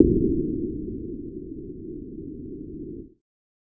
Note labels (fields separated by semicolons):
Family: bass; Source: synthesizer; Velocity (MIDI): 50